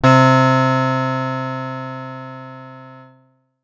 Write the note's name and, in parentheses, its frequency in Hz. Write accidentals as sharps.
C3 (130.8 Hz)